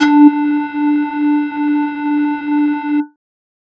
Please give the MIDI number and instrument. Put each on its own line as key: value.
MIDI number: 62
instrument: synthesizer flute